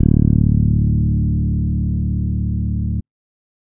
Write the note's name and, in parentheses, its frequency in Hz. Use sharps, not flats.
D1 (36.71 Hz)